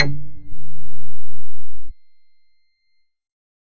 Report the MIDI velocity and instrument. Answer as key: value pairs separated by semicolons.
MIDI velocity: 50; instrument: synthesizer bass